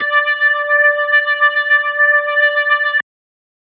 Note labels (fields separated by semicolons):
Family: organ; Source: electronic; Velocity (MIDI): 100; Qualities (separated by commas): distorted